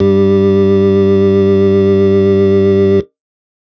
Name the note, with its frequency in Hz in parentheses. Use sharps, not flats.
G2 (98 Hz)